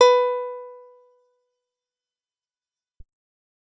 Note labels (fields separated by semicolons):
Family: guitar; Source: acoustic; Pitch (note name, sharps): B4; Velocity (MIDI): 127; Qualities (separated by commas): fast decay